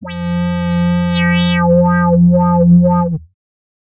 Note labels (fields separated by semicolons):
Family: bass; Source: synthesizer; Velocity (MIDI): 100; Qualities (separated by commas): distorted, non-linear envelope